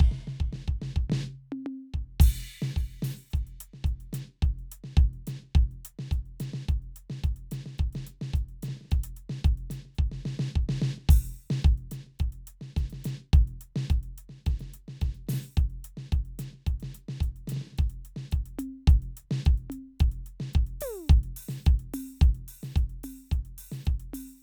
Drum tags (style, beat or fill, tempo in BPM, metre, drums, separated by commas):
calypso, beat, 108 BPM, 4/4, crash, ride, closed hi-hat, open hi-hat, hi-hat pedal, percussion, snare, high tom, floor tom, kick